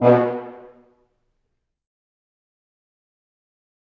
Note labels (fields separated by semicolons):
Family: brass; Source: acoustic; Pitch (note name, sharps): B2; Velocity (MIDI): 100; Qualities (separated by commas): fast decay, percussive, reverb